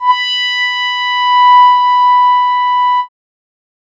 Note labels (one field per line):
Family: keyboard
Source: synthesizer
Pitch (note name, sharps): B5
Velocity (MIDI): 100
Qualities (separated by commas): bright